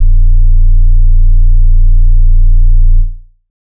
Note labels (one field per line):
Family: bass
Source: synthesizer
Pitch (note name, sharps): A#0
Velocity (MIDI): 75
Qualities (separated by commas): dark